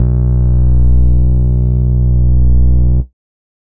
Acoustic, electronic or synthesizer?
synthesizer